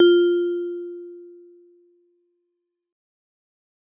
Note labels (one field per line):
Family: mallet percussion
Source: acoustic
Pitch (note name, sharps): F4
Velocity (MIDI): 100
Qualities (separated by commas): fast decay